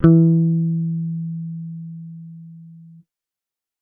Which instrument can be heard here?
electronic bass